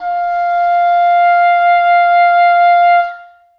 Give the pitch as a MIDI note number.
77